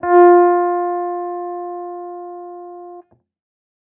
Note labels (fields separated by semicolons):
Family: guitar; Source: electronic; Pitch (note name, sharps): F4; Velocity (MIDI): 75; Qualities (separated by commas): non-linear envelope